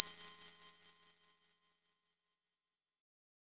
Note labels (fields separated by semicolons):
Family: keyboard; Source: electronic; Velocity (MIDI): 25; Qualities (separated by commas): bright